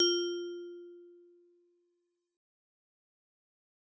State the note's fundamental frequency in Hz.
349.2 Hz